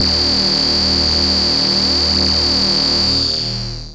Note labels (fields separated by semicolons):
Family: bass; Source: synthesizer; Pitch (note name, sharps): D#1; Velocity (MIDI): 127; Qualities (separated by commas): bright, distorted, long release